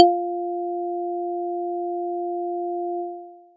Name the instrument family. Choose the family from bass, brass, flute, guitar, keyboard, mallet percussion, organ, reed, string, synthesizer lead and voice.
mallet percussion